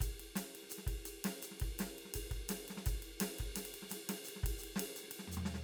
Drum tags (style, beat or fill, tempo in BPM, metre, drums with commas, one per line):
breakbeat
beat
170 BPM
4/4
ride, hi-hat pedal, snare, floor tom, kick